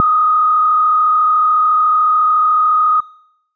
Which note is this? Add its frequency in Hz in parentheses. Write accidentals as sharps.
D#6 (1245 Hz)